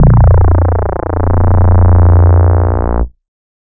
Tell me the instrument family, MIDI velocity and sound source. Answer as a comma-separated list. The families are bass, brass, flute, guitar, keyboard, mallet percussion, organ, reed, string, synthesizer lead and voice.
bass, 50, synthesizer